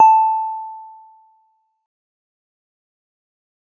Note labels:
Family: guitar; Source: synthesizer; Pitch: A5; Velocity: 75; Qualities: dark, fast decay

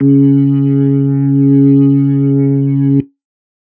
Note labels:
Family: organ; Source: electronic; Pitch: C#3; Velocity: 25

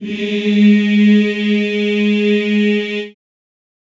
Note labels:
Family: voice; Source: acoustic; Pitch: G#3; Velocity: 75; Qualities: reverb

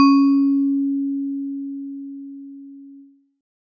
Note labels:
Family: mallet percussion; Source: acoustic; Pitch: C#4; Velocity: 75

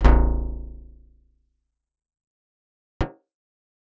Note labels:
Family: guitar; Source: acoustic; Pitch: A0; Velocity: 25; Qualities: fast decay, reverb

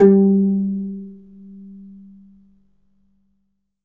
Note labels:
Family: guitar; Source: acoustic; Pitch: G3; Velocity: 25; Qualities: reverb

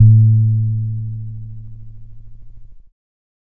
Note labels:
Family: keyboard; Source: electronic; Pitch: A2; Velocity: 100; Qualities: dark

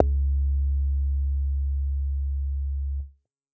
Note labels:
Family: bass; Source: synthesizer; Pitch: C#2; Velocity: 50; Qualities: distorted

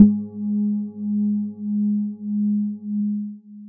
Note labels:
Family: mallet percussion; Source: electronic; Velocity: 50; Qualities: long release

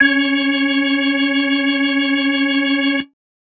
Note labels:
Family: organ; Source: electronic; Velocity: 25

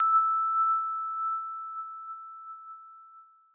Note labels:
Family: keyboard; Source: electronic; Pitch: E6; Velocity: 127; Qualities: bright

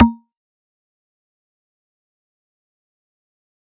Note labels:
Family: mallet percussion; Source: acoustic; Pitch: A#3; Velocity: 75; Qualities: fast decay, percussive

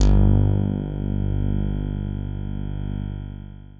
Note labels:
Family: guitar; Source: synthesizer; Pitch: G1; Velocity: 127; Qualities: long release

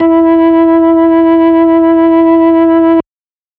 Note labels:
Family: organ; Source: electronic; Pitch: E4; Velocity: 100; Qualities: distorted

